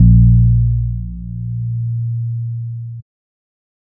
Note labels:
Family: bass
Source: synthesizer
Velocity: 127

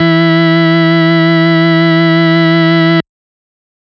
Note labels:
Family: organ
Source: electronic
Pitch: E3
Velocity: 127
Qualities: bright, distorted

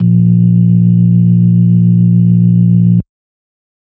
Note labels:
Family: organ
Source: electronic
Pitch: A#1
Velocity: 127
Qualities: dark, distorted

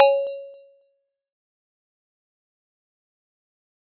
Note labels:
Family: mallet percussion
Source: acoustic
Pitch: C#5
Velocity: 127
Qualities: fast decay, percussive

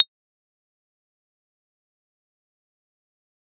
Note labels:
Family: mallet percussion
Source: acoustic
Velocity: 25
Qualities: dark, fast decay, percussive, reverb

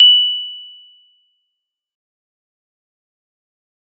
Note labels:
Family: mallet percussion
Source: acoustic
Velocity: 127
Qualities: bright, fast decay, percussive

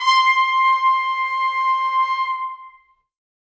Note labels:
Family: brass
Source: acoustic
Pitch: C6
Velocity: 100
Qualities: bright, reverb

